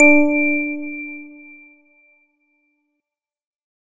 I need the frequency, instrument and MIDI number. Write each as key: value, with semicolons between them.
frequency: 293.7 Hz; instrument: electronic organ; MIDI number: 62